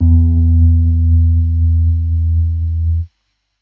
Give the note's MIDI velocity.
50